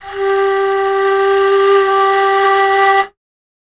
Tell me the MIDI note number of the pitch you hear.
67